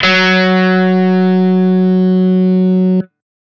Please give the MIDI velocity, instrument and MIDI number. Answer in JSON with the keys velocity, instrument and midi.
{"velocity": 100, "instrument": "electronic guitar", "midi": 54}